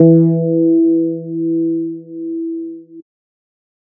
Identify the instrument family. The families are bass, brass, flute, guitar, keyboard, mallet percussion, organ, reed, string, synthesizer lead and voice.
bass